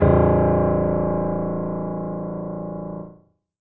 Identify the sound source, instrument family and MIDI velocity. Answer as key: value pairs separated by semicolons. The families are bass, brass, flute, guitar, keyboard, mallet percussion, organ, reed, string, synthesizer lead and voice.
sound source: acoustic; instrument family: keyboard; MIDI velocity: 75